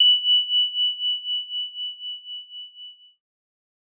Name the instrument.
electronic keyboard